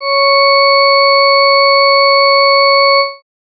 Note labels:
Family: organ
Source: electronic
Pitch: C#5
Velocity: 25

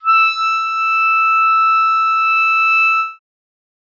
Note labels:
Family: reed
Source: acoustic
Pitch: E6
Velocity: 25

